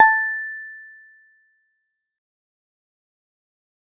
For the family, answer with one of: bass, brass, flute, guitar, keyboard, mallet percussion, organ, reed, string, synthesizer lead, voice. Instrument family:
guitar